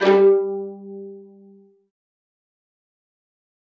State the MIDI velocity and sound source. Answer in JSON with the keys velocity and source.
{"velocity": 25, "source": "acoustic"}